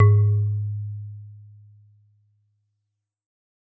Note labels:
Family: mallet percussion; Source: acoustic; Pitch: G#2; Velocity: 100; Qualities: dark, reverb

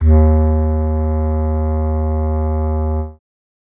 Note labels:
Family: reed; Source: acoustic; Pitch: D#2; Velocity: 75; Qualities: dark

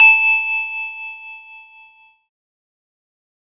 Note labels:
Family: keyboard; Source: electronic; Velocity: 100; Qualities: fast decay, reverb

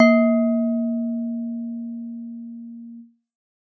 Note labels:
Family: mallet percussion; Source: acoustic; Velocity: 127

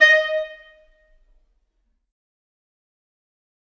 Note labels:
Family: reed; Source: acoustic; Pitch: D#5; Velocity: 127; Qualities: fast decay, reverb

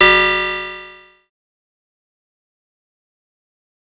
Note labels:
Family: bass; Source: synthesizer; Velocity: 25; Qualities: bright, distorted, fast decay

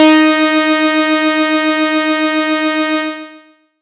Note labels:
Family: bass; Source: synthesizer; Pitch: D#4; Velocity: 50; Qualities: bright, distorted, long release

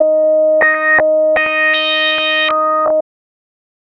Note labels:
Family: bass; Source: synthesizer; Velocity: 75; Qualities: tempo-synced

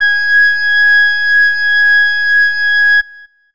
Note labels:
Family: flute; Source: acoustic; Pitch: G#6; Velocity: 50

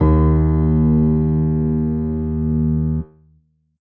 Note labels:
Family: keyboard; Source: electronic; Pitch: D#2; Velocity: 50; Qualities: dark

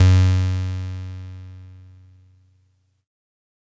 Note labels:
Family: keyboard; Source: electronic; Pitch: F#2; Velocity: 25; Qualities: bright, distorted

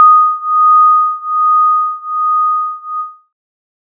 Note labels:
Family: synthesizer lead; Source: synthesizer; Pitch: D#6; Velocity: 75

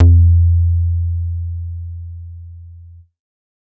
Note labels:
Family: bass; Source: synthesizer; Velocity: 127; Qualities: dark

